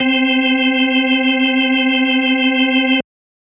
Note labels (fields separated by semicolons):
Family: organ; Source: electronic; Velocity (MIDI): 127